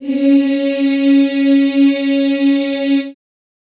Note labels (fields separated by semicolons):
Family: voice; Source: acoustic; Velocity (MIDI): 100; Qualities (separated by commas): reverb